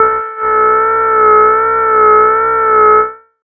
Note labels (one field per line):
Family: bass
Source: synthesizer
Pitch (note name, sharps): A4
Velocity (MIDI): 75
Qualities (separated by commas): distorted, tempo-synced